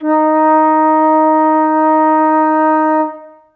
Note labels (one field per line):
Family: flute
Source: acoustic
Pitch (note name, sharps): D#4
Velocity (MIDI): 75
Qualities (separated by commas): reverb